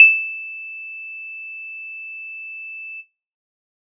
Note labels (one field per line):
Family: bass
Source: synthesizer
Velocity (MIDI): 75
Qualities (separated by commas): bright